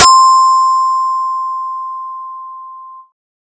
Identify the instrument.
synthesizer bass